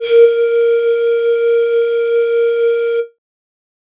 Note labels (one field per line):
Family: flute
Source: synthesizer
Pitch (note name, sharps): A#4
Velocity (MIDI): 75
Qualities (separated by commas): distorted